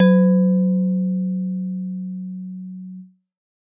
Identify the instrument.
acoustic mallet percussion instrument